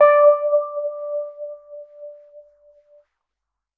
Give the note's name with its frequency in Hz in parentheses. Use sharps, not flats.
D5 (587.3 Hz)